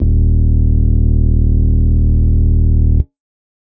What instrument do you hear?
electronic organ